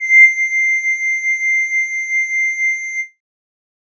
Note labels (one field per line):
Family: flute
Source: synthesizer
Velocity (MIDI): 50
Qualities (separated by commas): distorted